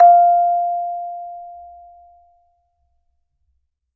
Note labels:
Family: mallet percussion; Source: acoustic; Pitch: F5; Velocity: 25; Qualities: reverb

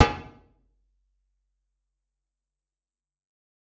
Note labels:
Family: guitar; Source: electronic; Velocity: 127; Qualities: fast decay, percussive, reverb

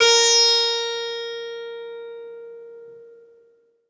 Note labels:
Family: guitar; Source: acoustic; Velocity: 127; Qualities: bright, multiphonic, reverb

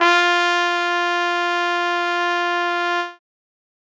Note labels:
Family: brass; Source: acoustic; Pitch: F4; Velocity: 127

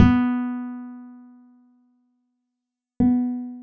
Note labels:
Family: guitar; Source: acoustic; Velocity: 75

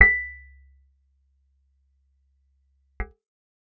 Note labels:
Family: guitar; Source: acoustic; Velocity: 50; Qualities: percussive

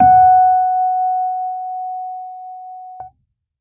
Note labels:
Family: keyboard; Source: electronic; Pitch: F#5; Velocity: 50

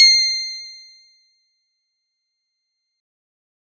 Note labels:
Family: guitar; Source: synthesizer; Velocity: 100; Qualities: bright

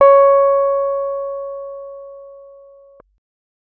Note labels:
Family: keyboard; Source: electronic; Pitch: C#5; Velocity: 75

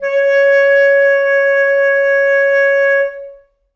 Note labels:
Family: reed; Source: acoustic; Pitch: C#5; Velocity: 100; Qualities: reverb

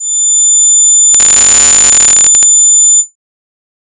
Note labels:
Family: voice; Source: synthesizer; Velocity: 100; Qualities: bright

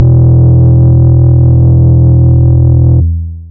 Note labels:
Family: bass; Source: synthesizer; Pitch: E1; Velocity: 127; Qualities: long release, multiphonic

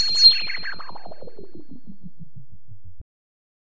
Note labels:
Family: bass; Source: synthesizer; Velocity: 127; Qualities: bright, distorted

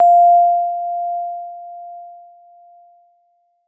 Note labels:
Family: keyboard; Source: electronic; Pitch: F5; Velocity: 50

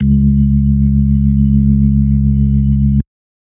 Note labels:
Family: organ; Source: electronic; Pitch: C#2; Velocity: 50; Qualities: dark

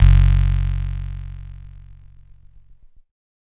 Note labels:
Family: keyboard; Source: electronic; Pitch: F#1; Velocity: 50; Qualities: bright, distorted

